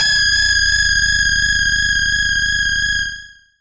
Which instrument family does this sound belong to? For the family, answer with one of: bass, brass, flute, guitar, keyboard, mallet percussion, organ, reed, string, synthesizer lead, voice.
bass